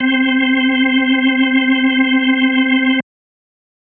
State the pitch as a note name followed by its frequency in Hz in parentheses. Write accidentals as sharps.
C4 (261.6 Hz)